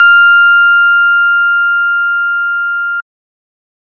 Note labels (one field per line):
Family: organ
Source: electronic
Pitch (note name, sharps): F6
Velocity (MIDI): 25